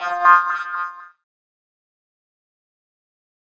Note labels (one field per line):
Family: keyboard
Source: electronic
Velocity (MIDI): 100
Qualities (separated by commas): distorted, fast decay, non-linear envelope